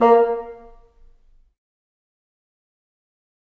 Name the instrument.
acoustic reed instrument